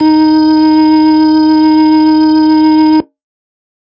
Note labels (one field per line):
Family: organ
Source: electronic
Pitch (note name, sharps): D#4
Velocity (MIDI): 50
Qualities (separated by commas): distorted